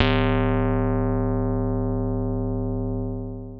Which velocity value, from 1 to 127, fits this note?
75